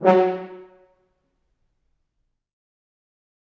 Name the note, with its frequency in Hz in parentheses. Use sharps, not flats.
F#3 (185 Hz)